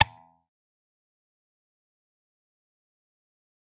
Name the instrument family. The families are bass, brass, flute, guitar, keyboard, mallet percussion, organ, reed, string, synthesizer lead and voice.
guitar